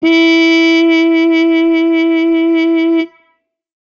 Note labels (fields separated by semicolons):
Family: brass; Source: acoustic; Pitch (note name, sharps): E4; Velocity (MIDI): 100; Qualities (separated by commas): bright